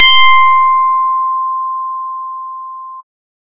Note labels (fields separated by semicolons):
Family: bass; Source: synthesizer; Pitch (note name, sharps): C6; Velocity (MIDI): 100